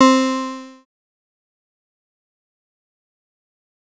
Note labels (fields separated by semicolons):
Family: synthesizer lead; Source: synthesizer; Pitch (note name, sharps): C4; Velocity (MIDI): 127; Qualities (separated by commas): bright, distorted, fast decay